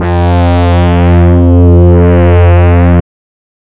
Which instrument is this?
synthesizer reed instrument